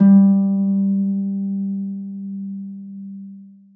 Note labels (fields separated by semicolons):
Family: string; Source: acoustic; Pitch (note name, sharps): G3; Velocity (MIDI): 127; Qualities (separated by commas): long release, reverb